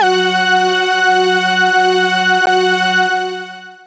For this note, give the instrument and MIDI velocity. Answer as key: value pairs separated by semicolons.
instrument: synthesizer lead; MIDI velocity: 25